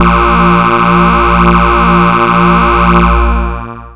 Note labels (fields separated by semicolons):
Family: bass; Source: synthesizer; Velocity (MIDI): 100; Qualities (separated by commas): bright, distorted, long release